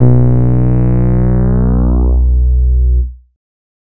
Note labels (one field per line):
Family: bass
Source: synthesizer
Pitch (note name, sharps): B1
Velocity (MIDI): 25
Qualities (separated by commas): distorted